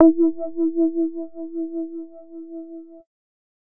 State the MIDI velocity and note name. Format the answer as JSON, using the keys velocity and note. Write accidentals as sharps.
{"velocity": 50, "note": "E4"}